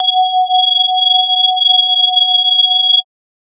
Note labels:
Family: mallet percussion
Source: electronic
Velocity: 50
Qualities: multiphonic, non-linear envelope

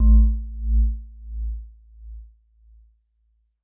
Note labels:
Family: mallet percussion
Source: acoustic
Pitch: A1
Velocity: 25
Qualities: dark, non-linear envelope

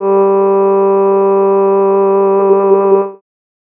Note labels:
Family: voice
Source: synthesizer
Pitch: G3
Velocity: 50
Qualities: bright

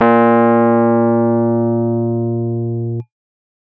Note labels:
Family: keyboard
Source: electronic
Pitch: A#2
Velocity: 100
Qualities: distorted

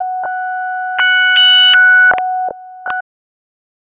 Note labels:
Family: bass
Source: synthesizer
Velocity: 100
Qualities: tempo-synced

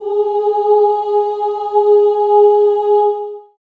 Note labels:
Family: voice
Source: acoustic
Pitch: G#4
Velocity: 100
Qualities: long release, reverb

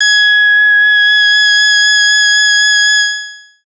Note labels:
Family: bass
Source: synthesizer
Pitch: G#6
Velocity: 127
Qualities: distorted, long release

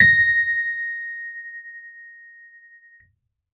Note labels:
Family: keyboard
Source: electronic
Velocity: 127

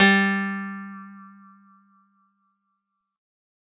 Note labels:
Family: guitar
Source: acoustic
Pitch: G3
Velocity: 75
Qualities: bright

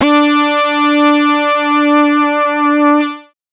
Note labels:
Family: bass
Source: synthesizer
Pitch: D4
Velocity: 25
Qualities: distorted, multiphonic

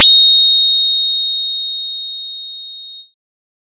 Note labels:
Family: bass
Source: synthesizer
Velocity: 25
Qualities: bright

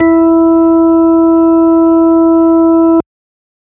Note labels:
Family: organ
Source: electronic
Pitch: E4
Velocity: 25

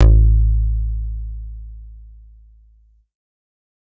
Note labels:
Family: bass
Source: synthesizer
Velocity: 100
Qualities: distorted

